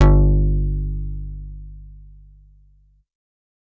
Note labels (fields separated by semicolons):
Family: bass; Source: synthesizer; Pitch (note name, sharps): G1; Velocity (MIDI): 75